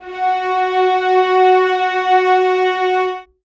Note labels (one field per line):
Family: string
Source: acoustic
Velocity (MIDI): 50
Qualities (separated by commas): reverb